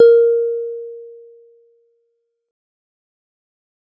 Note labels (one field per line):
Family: guitar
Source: synthesizer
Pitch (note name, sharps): A#4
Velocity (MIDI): 75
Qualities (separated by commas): dark, fast decay